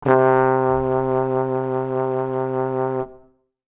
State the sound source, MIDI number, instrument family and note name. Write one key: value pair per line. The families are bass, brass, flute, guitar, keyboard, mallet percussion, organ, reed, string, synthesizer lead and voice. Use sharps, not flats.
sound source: acoustic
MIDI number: 48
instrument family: brass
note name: C3